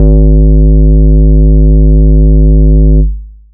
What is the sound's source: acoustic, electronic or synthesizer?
synthesizer